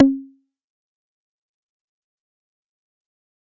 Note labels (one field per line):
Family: bass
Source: synthesizer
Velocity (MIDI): 25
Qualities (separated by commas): distorted, fast decay, percussive